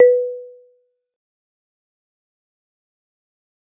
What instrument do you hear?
acoustic mallet percussion instrument